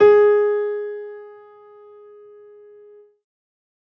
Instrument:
acoustic keyboard